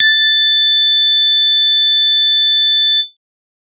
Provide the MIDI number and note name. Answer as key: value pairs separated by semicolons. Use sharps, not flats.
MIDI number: 93; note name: A6